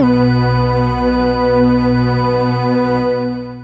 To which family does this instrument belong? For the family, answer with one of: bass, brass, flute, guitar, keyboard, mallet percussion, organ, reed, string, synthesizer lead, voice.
synthesizer lead